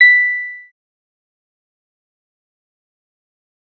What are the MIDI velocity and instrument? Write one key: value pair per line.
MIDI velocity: 75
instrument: synthesizer bass